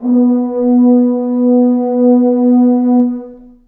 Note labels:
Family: brass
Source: acoustic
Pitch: B3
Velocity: 50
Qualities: dark, long release, reverb

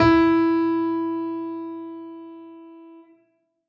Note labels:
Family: keyboard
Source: acoustic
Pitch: E4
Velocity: 100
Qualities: reverb

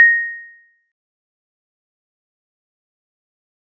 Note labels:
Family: mallet percussion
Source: acoustic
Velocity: 25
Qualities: fast decay, percussive

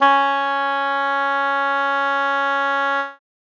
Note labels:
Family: reed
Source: acoustic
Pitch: C#4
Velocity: 127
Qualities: bright

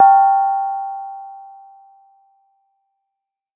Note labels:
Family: mallet percussion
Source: acoustic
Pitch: G5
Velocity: 127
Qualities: reverb

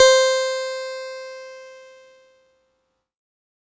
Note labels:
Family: keyboard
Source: electronic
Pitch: C5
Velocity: 75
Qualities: bright, distorted

